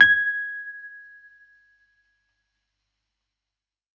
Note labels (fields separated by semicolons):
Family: keyboard; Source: electronic; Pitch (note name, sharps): G#6; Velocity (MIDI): 100